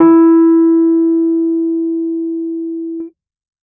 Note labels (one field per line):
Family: keyboard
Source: electronic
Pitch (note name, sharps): E4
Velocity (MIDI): 100